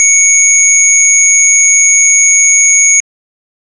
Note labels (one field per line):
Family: organ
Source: electronic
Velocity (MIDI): 25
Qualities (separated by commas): bright